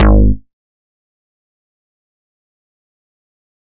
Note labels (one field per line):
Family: bass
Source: synthesizer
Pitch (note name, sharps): G#1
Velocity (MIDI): 75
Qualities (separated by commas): fast decay, percussive